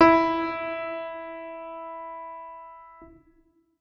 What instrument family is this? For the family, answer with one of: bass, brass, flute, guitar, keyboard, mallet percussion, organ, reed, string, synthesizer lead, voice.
organ